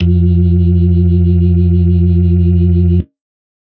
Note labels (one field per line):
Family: organ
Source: electronic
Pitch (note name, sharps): F2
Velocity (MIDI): 100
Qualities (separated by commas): dark